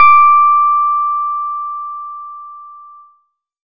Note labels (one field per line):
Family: guitar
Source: acoustic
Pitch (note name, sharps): D6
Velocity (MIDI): 25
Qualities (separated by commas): dark